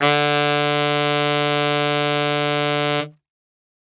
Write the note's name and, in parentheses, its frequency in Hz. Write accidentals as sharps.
D3 (146.8 Hz)